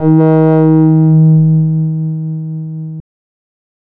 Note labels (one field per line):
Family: bass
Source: synthesizer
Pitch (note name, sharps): D#3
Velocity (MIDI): 100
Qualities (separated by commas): distorted, non-linear envelope